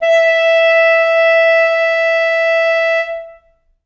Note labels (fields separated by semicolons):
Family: reed; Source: acoustic; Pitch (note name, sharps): E5; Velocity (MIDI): 75; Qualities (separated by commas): reverb